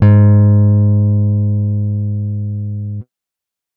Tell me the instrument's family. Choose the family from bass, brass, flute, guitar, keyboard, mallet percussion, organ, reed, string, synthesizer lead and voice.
guitar